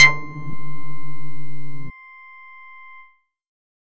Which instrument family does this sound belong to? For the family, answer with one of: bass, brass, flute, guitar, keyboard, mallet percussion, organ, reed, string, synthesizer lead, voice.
bass